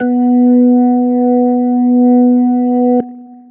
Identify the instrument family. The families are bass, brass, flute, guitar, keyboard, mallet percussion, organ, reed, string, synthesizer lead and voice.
organ